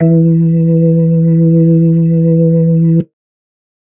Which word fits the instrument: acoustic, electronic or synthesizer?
electronic